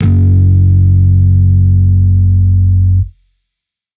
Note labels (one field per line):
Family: bass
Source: electronic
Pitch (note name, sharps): F#1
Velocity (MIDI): 50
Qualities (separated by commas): distorted